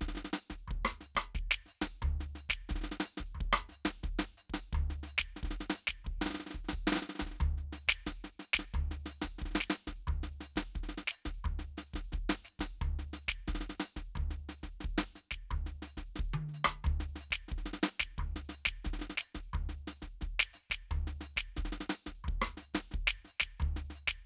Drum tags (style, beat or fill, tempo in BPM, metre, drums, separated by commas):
samba, beat, 89 BPM, 4/4, hi-hat pedal, snare, cross-stick, high tom, floor tom, kick